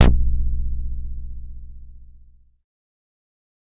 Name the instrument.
synthesizer bass